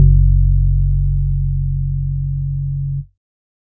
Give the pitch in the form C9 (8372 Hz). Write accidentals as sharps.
F#1 (46.25 Hz)